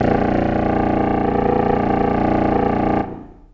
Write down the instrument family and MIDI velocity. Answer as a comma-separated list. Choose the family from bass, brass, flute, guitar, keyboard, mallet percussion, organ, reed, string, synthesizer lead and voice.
reed, 100